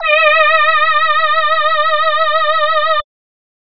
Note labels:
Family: voice; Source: synthesizer; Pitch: D#5; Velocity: 25

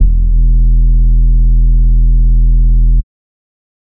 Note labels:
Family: bass; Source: synthesizer; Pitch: E1; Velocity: 50; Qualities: dark, distorted, tempo-synced

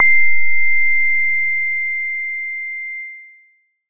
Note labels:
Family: bass; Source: synthesizer; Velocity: 127; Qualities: distorted

